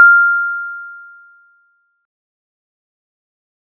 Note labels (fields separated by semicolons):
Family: keyboard; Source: electronic; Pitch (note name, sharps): F6; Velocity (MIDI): 25; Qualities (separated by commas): bright, distorted, fast decay